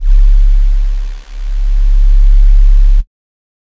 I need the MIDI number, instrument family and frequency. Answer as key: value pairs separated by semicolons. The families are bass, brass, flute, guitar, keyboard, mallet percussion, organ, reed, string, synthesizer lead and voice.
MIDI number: 25; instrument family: flute; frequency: 34.65 Hz